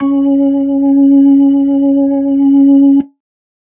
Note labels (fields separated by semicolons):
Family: organ; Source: electronic; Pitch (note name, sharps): C#4; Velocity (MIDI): 100